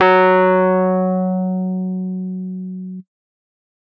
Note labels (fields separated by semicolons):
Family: keyboard; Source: electronic; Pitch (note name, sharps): F#3; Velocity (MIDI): 100; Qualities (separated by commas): distorted